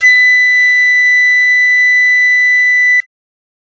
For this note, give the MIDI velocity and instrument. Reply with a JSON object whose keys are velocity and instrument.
{"velocity": 127, "instrument": "acoustic flute"}